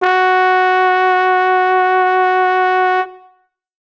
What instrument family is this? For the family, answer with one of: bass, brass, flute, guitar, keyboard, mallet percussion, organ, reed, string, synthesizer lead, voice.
brass